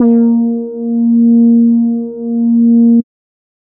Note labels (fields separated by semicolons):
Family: bass; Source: synthesizer; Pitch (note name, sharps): A#3; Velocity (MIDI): 25; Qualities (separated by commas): dark